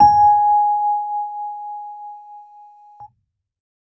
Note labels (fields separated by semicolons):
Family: keyboard; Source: electronic; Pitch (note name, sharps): G#5; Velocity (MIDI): 50